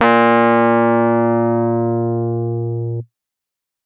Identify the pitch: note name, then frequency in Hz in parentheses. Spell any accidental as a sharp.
A#2 (116.5 Hz)